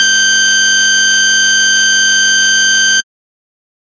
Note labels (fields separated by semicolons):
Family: bass; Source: synthesizer; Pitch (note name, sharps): G6; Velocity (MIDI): 75; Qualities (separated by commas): bright, distorted